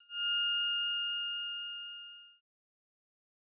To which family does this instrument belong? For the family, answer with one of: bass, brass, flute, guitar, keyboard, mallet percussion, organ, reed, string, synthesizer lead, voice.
bass